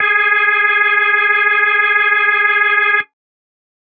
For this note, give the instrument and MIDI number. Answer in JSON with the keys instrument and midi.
{"instrument": "electronic organ", "midi": 68}